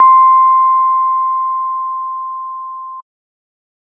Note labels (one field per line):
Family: organ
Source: electronic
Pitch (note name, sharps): C6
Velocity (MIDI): 127